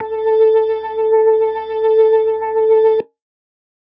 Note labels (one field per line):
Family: organ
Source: electronic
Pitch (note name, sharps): A4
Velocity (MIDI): 25